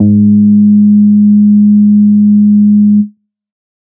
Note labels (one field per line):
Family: bass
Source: synthesizer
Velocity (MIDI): 50